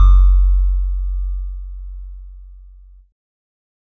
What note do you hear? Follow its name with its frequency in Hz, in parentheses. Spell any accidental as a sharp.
F#1 (46.25 Hz)